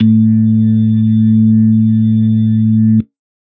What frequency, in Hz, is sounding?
110 Hz